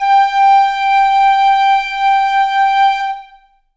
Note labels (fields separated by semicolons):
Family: flute; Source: acoustic; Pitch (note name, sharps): G5; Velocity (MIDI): 25; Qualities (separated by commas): reverb